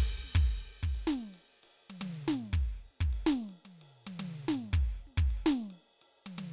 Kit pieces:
ride, hi-hat pedal, snare, high tom and kick